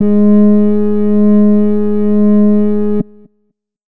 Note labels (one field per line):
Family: flute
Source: acoustic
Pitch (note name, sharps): G#3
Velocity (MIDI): 100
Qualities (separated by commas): dark